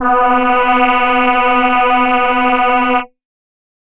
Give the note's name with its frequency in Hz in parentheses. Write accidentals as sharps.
B3 (246.9 Hz)